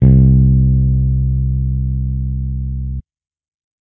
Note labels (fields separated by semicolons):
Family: bass; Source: electronic; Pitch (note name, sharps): C2; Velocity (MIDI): 100